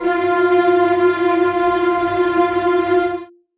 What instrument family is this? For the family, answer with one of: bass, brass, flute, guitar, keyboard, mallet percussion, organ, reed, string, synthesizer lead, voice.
string